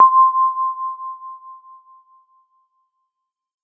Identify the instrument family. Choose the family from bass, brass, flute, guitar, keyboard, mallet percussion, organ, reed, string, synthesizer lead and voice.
keyboard